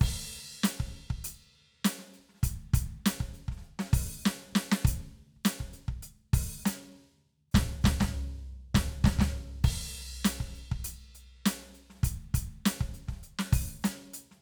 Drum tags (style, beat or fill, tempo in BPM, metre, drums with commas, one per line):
Latin funk
beat
100 BPM
4/4
crash, ride, closed hi-hat, open hi-hat, hi-hat pedal, snare, floor tom, kick